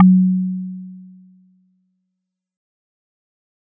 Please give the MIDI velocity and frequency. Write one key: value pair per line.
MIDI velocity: 75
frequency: 185 Hz